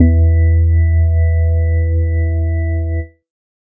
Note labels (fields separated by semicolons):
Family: organ; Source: electronic; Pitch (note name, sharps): E2; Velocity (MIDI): 50; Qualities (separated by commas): dark